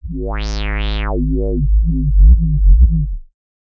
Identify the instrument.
synthesizer bass